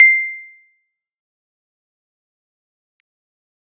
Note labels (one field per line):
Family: keyboard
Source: electronic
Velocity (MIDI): 50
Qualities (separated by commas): fast decay, percussive